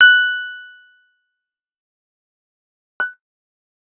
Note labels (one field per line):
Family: guitar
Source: electronic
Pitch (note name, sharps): F#6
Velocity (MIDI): 25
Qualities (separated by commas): fast decay, percussive